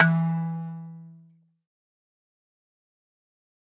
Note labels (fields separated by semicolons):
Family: mallet percussion; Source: acoustic; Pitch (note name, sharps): E3; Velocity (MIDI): 100; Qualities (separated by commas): fast decay, reverb